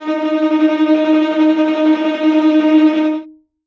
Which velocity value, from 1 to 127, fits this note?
127